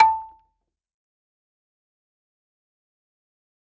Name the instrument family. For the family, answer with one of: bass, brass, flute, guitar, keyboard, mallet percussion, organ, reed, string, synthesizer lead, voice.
mallet percussion